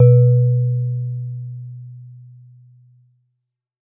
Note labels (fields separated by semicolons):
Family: mallet percussion; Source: acoustic; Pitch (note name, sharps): B2; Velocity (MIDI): 50; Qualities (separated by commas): dark